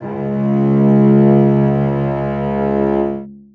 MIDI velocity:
100